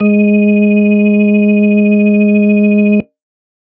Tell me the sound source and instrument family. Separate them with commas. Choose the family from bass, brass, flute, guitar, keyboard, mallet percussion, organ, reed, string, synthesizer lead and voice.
electronic, organ